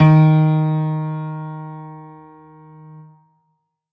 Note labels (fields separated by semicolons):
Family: keyboard; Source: acoustic; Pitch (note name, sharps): D#3; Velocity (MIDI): 127; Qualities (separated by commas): reverb